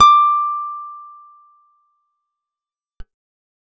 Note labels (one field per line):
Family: guitar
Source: acoustic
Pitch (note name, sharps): D6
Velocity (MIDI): 25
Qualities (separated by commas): fast decay